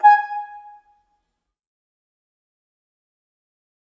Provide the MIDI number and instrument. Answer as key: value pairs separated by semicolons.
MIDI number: 80; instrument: acoustic flute